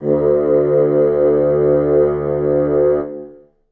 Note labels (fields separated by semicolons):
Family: reed; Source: acoustic; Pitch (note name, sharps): D2; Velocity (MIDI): 25; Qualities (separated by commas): reverb